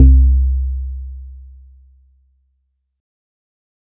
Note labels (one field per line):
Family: guitar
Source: synthesizer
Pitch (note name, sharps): C2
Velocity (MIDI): 25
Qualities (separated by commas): dark